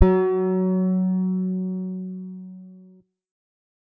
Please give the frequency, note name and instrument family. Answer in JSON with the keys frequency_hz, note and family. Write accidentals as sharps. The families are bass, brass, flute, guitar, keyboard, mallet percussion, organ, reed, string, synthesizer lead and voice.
{"frequency_hz": 185, "note": "F#3", "family": "guitar"}